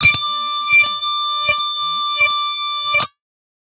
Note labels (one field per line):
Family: guitar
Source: synthesizer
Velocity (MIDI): 25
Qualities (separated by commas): bright, distorted